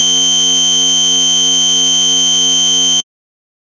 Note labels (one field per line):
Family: bass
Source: synthesizer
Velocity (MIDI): 75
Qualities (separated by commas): bright, distorted